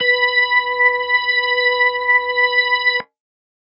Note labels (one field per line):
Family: organ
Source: electronic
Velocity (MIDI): 50